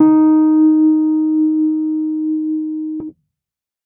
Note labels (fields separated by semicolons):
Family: keyboard; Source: electronic; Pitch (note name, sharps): D#4; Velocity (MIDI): 75